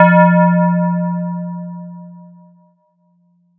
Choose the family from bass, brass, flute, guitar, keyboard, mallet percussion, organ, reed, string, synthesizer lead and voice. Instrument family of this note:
mallet percussion